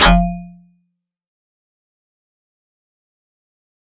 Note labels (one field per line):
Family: mallet percussion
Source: electronic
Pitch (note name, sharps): F1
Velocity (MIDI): 127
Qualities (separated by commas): fast decay, percussive